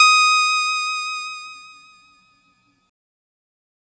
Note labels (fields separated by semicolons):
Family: keyboard; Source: synthesizer; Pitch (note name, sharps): D#6; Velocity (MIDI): 75; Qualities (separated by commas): bright